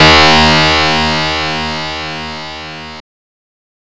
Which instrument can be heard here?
synthesizer guitar